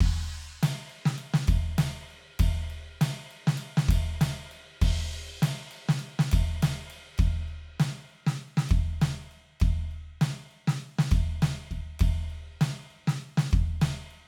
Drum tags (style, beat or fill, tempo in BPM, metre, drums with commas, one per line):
rock
beat
100 BPM
4/4
crash, ride, ride bell, snare, floor tom, kick